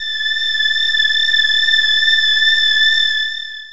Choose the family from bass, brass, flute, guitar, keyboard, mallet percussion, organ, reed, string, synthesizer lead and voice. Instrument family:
voice